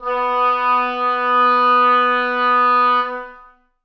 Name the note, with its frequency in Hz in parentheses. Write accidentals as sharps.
B3 (246.9 Hz)